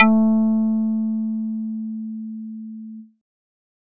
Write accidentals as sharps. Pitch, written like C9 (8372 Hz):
A3 (220 Hz)